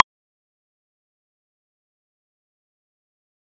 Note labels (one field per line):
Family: mallet percussion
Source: electronic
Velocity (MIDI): 100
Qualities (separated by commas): fast decay, percussive